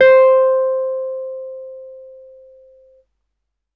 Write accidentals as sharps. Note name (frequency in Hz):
C5 (523.3 Hz)